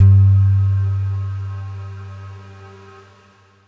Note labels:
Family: guitar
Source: electronic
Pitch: G2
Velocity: 75

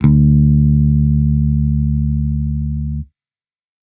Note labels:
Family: bass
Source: electronic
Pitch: D2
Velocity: 75

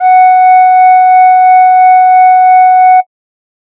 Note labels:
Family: flute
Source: synthesizer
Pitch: F#5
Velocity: 75

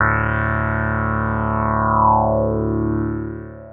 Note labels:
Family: synthesizer lead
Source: synthesizer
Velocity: 25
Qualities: long release

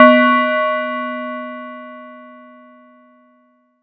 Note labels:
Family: mallet percussion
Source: acoustic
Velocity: 100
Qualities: multiphonic

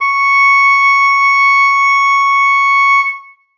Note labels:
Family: reed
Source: acoustic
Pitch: C#6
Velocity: 127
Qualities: reverb

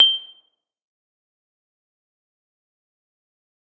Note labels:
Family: mallet percussion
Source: acoustic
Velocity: 50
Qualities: bright, fast decay, percussive, reverb

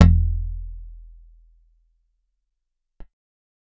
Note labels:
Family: guitar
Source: acoustic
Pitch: E1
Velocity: 127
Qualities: dark

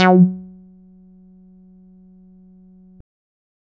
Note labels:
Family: bass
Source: synthesizer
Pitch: F#3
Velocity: 50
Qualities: distorted, percussive

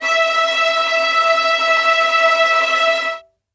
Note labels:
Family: string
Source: acoustic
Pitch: E5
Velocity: 100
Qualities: bright, non-linear envelope, reverb

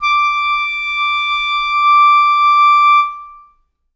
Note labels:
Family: reed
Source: acoustic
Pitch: D6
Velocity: 25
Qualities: long release, reverb

